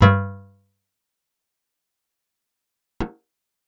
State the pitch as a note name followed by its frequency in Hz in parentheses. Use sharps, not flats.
G2 (98 Hz)